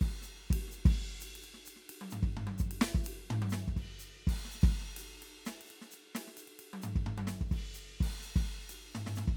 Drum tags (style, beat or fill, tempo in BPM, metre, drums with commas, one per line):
linear jazz
beat
128 BPM
4/4
crash, ride, ride bell, hi-hat pedal, snare, high tom, floor tom, kick